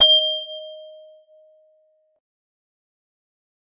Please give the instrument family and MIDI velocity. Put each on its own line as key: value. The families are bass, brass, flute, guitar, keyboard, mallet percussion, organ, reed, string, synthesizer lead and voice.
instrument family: mallet percussion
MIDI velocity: 50